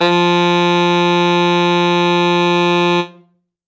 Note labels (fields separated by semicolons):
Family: reed; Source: acoustic; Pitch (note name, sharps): F3; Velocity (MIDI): 127; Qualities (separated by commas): reverb